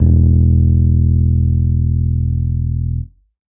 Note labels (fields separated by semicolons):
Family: keyboard; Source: electronic; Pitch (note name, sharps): E1; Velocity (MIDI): 100; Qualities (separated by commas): distorted